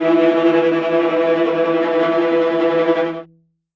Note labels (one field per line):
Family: string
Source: acoustic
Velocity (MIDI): 100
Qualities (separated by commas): non-linear envelope, reverb